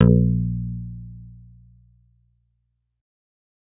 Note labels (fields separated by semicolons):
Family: bass; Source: synthesizer; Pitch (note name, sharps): A#1; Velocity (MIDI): 100; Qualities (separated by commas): distorted